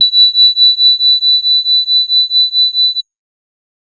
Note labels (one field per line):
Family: organ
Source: electronic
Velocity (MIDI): 127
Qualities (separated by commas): bright